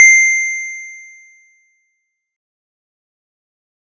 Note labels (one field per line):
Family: keyboard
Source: electronic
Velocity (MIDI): 50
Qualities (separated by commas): bright, distorted, fast decay